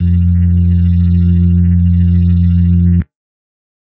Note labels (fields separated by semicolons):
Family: organ; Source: electronic; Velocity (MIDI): 25; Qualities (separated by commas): dark